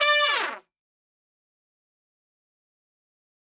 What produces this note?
acoustic brass instrument